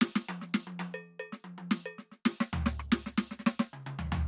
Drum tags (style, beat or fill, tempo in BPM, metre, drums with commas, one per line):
funk
fill
112 BPM
4/4
percussion, snare, cross-stick, high tom, mid tom, floor tom